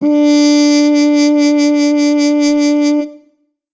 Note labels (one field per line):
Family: brass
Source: acoustic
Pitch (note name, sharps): D4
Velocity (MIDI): 100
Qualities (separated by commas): bright